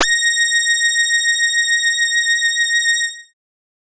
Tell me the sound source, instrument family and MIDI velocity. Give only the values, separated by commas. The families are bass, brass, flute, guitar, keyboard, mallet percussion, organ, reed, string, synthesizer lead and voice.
synthesizer, bass, 50